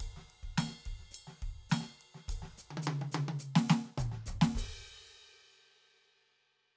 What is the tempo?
105 BPM